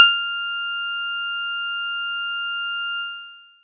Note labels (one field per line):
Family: mallet percussion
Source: acoustic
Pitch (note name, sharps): F6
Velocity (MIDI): 25